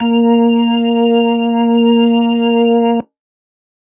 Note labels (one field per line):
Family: organ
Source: electronic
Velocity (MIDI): 25